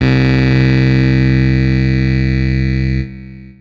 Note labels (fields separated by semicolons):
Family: keyboard; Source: electronic; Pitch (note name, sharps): C2; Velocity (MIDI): 127; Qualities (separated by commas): bright, distorted, long release